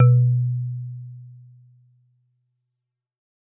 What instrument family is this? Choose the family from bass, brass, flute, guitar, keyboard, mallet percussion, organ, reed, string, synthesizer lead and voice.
mallet percussion